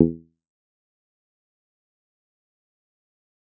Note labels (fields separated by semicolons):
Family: guitar; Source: electronic; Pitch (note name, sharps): E2; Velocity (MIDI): 50; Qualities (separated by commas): fast decay, percussive